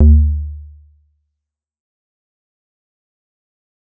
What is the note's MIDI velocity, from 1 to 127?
25